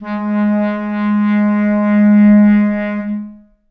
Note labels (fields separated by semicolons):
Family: reed; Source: acoustic; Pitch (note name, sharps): G#3; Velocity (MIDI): 50; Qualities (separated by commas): reverb